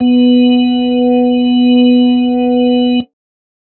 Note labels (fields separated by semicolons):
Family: organ; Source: electronic; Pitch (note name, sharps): B3; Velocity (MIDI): 100; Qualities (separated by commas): dark